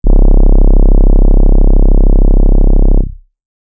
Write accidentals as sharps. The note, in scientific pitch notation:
C1